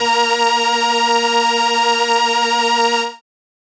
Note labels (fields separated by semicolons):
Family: keyboard; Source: synthesizer; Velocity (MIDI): 127; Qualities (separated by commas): bright